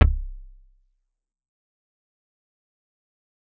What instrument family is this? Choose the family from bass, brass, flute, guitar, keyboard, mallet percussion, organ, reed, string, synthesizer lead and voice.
guitar